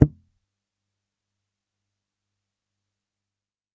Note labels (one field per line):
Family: bass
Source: electronic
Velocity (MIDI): 25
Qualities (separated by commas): fast decay, percussive